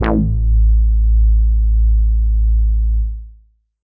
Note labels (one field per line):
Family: bass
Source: synthesizer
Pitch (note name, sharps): A1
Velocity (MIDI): 50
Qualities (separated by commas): distorted, tempo-synced